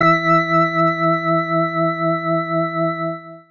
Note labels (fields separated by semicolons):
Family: organ; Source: electronic; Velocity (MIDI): 100; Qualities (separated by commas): distorted